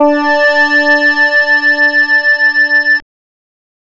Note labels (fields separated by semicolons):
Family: bass; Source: synthesizer; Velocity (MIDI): 127; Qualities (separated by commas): distorted, multiphonic